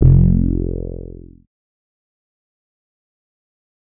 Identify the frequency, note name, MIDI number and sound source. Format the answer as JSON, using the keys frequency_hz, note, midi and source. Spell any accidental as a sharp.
{"frequency_hz": 43.65, "note": "F1", "midi": 29, "source": "synthesizer"}